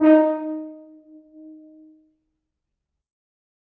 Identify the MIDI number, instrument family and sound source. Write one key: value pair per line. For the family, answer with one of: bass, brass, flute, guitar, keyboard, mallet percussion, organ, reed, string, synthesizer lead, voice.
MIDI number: 63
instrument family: brass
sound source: acoustic